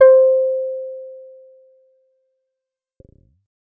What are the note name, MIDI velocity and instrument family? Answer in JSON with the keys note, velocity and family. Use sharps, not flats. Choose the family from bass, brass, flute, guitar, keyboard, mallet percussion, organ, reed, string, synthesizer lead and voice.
{"note": "C5", "velocity": 25, "family": "bass"}